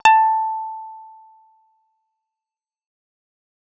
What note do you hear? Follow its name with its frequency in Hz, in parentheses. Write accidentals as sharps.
A5 (880 Hz)